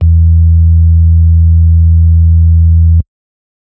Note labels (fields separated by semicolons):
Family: organ; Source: electronic; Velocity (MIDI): 127; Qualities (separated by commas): dark